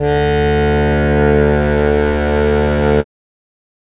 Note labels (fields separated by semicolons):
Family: keyboard; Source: acoustic; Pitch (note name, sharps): D2; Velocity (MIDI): 25